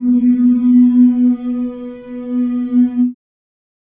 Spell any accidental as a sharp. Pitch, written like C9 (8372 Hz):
B3 (246.9 Hz)